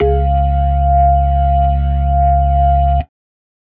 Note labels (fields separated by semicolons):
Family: organ; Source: electronic; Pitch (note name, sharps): C#2; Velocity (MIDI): 50